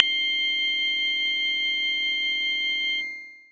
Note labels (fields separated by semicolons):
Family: bass; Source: synthesizer; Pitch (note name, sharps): C6; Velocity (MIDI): 127; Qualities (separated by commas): multiphonic